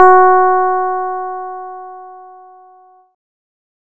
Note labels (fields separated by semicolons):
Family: bass; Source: synthesizer; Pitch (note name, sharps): F#4; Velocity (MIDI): 100